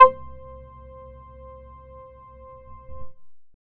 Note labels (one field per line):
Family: bass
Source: synthesizer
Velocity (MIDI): 50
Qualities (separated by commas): distorted, long release, percussive